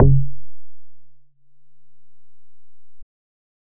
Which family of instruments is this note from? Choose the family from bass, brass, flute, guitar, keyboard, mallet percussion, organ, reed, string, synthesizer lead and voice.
bass